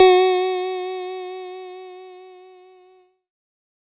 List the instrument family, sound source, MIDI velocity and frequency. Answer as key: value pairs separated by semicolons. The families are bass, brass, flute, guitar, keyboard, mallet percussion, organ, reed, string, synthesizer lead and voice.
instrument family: keyboard; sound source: electronic; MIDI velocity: 75; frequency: 370 Hz